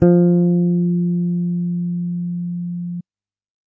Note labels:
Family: bass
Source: electronic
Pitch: F3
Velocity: 75

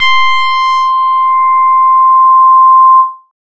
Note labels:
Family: bass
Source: synthesizer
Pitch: C6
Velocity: 127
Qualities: bright, distorted

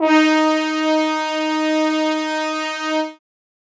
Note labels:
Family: brass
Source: acoustic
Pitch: D#4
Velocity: 127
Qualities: bright, reverb

